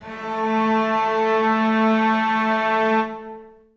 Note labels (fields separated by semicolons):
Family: string; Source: acoustic; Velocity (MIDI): 25; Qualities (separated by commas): long release, reverb